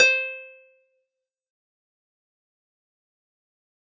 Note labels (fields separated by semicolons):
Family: guitar; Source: acoustic; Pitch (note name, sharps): C5; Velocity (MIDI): 127; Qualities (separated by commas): fast decay, percussive